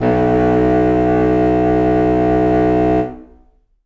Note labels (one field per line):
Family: reed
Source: acoustic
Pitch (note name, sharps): B1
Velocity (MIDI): 75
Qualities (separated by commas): distorted, reverb